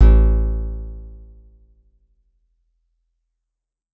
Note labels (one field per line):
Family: guitar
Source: acoustic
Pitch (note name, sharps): A1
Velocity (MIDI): 75